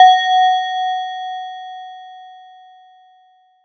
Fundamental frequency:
740 Hz